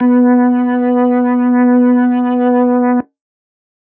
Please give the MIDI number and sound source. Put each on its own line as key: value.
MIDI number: 59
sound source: electronic